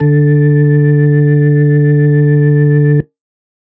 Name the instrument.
electronic organ